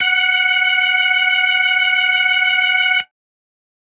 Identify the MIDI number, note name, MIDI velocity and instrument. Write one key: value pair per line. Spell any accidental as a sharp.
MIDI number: 78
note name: F#5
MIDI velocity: 50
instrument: electronic organ